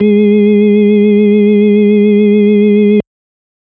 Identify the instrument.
electronic organ